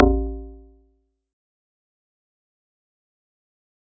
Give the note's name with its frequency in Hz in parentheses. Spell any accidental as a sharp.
A1 (55 Hz)